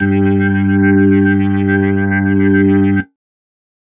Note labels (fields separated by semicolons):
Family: keyboard; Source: electronic; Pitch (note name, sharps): G2; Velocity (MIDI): 75; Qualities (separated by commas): distorted